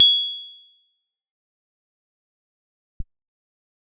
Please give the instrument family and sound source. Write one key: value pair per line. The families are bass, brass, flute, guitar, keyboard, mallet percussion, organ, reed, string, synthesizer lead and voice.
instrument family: guitar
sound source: electronic